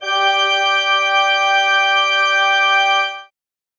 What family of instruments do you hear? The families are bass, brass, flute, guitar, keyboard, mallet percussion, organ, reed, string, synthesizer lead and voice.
organ